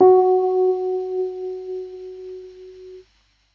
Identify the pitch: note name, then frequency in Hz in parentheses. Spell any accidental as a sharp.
F#4 (370 Hz)